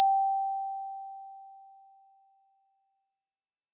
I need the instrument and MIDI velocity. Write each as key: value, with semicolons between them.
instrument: acoustic mallet percussion instrument; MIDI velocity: 50